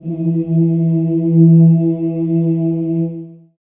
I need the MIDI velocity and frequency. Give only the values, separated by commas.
127, 164.8 Hz